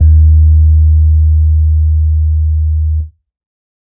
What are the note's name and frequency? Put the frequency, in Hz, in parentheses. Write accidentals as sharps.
D#2 (77.78 Hz)